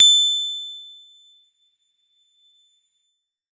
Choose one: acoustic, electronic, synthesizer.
electronic